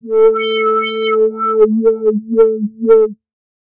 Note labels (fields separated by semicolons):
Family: bass; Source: synthesizer; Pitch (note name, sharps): A4; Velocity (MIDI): 50; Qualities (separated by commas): distorted, non-linear envelope